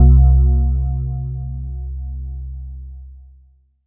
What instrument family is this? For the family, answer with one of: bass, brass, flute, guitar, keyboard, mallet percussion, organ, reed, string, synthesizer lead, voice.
mallet percussion